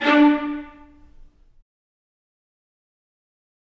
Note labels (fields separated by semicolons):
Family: string; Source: acoustic; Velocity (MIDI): 127; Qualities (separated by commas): fast decay, reverb